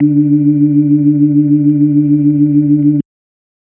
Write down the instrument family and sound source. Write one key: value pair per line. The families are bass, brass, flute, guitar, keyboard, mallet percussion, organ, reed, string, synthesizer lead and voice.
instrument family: organ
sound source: electronic